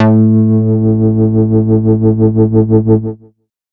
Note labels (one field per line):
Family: bass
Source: synthesizer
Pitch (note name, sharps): A2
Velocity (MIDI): 50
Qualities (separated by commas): distorted